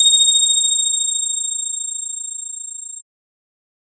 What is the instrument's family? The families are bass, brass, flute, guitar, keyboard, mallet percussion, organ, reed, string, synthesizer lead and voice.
bass